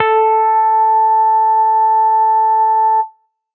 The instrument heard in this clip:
synthesizer bass